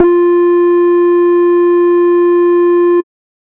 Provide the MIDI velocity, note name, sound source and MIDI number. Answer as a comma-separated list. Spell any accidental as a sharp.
127, F4, synthesizer, 65